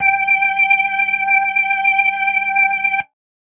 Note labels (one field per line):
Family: organ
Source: electronic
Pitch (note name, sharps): G5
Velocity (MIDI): 25